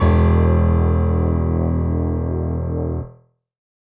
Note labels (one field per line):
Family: keyboard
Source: electronic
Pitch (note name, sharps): E1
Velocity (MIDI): 100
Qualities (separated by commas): reverb